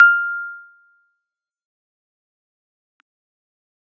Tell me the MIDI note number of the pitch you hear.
89